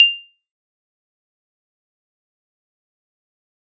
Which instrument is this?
electronic keyboard